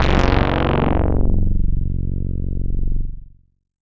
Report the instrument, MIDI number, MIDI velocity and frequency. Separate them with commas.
synthesizer bass, 18, 127, 23.12 Hz